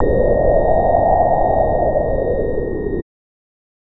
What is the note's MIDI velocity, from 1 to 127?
50